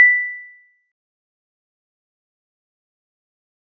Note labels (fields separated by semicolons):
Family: mallet percussion; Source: acoustic; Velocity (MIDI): 25; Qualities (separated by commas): fast decay, percussive